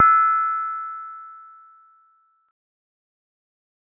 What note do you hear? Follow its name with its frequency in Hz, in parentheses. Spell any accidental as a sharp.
E6 (1319 Hz)